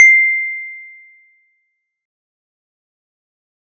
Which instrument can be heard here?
acoustic mallet percussion instrument